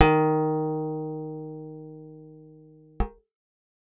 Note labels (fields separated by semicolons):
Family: guitar; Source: acoustic; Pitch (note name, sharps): D#3; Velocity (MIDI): 100